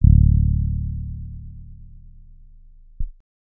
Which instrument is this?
electronic keyboard